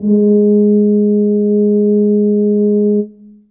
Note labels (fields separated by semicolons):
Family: brass; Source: acoustic; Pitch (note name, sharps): G#3; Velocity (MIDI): 50; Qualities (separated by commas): dark, reverb